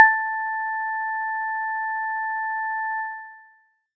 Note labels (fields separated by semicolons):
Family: mallet percussion; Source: acoustic; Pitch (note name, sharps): A5; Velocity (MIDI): 100